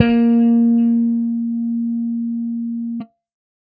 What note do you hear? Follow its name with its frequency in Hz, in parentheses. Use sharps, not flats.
A#3 (233.1 Hz)